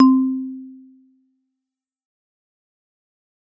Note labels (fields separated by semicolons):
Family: mallet percussion; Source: acoustic; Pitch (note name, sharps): C4; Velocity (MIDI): 127; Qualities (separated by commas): dark, fast decay